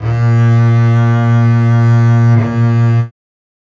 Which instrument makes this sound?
acoustic string instrument